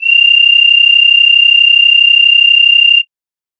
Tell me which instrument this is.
synthesizer flute